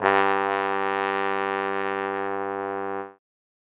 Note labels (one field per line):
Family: brass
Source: acoustic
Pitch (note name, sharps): G2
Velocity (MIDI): 127